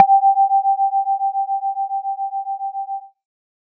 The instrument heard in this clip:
synthesizer lead